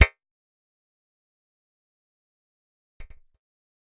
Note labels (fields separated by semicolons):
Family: bass; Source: synthesizer; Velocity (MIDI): 75; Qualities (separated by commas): fast decay, percussive